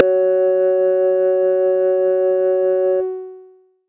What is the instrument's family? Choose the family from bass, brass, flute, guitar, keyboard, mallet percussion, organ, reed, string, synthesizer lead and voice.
bass